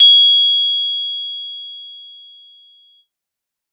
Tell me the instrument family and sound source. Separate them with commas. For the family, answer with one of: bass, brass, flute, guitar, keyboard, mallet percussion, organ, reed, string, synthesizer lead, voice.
mallet percussion, acoustic